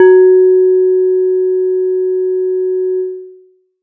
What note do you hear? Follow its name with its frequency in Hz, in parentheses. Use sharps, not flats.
F#4 (370 Hz)